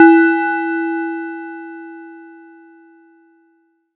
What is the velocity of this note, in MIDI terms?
25